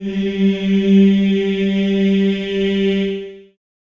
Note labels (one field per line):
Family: voice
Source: acoustic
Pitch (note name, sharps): G3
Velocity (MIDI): 50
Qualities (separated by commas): long release, reverb